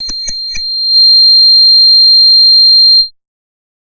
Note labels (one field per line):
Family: bass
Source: synthesizer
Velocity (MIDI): 127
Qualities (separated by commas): multiphonic